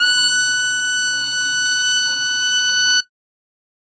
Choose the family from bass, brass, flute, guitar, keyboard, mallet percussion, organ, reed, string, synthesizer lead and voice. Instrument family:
string